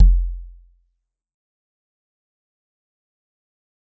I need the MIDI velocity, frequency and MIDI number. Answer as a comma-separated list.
100, 43.65 Hz, 29